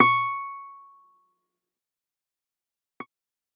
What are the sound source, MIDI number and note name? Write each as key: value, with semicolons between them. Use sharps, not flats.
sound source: electronic; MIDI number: 85; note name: C#6